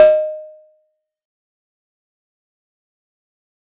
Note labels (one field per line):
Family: mallet percussion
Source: acoustic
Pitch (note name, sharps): D#5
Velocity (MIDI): 127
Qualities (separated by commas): fast decay, percussive